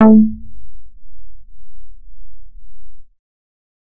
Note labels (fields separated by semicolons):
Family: bass; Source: synthesizer; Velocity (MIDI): 75; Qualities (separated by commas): distorted